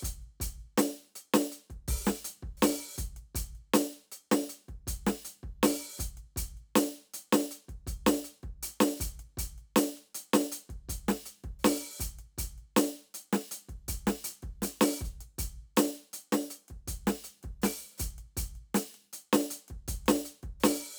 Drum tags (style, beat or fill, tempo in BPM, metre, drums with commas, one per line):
funk
beat
80 BPM
4/4
closed hi-hat, open hi-hat, hi-hat pedal, snare, kick